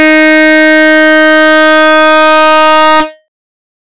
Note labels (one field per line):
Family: bass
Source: synthesizer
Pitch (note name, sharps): D#4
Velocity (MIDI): 75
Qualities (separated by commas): bright, distorted